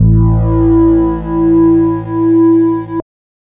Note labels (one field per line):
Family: bass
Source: synthesizer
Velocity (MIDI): 127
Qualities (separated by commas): distorted, multiphonic